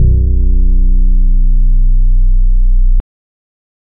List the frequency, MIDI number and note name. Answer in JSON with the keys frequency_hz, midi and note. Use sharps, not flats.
{"frequency_hz": 30.87, "midi": 23, "note": "B0"}